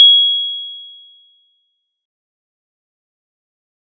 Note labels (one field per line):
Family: mallet percussion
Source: acoustic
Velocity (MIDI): 25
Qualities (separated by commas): bright, fast decay